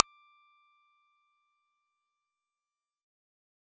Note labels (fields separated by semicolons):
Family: bass; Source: synthesizer; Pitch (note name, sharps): D6; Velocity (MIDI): 127; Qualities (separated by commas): fast decay, percussive